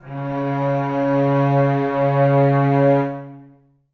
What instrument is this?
acoustic string instrument